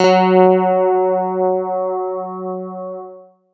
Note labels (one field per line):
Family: guitar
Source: electronic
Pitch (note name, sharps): F#3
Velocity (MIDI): 127